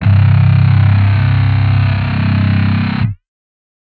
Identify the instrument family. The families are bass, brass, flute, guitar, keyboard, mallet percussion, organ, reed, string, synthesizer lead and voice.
guitar